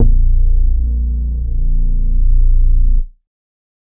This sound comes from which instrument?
synthesizer bass